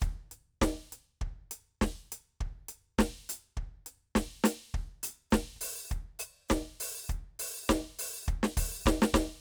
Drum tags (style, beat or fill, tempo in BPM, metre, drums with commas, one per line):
rock
beat
102 BPM
4/4
ride, closed hi-hat, open hi-hat, hi-hat pedal, snare, kick